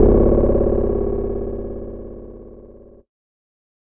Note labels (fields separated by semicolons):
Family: guitar; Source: electronic; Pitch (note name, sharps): C#0; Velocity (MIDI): 127; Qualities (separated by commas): bright, distorted